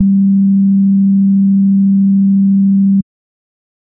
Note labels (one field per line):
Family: bass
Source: synthesizer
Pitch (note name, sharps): G3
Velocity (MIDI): 127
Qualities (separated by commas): dark